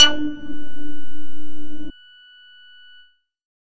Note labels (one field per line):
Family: bass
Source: synthesizer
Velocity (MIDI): 75